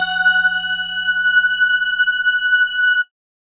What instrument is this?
electronic mallet percussion instrument